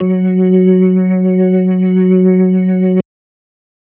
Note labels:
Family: organ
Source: electronic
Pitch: F#3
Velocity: 100

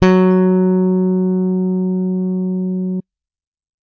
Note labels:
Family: bass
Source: electronic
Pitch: F#3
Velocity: 127

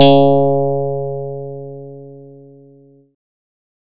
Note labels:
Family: bass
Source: synthesizer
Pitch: C#3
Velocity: 100

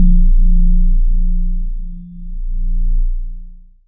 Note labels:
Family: voice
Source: synthesizer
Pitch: A#0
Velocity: 75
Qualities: dark, long release

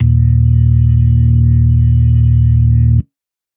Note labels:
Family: organ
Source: electronic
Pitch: D#1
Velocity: 75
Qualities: dark

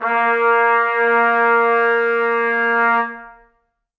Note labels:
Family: brass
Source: acoustic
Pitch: A#3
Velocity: 75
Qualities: reverb

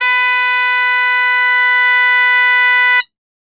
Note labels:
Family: flute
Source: acoustic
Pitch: B4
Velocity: 75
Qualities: bright, reverb

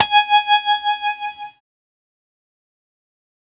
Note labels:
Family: keyboard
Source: synthesizer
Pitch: G#5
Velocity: 25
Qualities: bright, distorted, fast decay

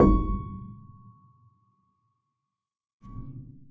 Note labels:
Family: keyboard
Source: acoustic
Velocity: 25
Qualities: dark, reverb

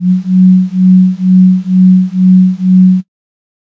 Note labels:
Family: flute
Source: synthesizer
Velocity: 25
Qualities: dark

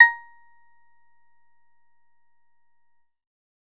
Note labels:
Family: bass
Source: synthesizer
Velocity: 50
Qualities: percussive

